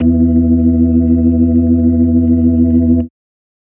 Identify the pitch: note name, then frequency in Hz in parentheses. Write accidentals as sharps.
E2 (82.41 Hz)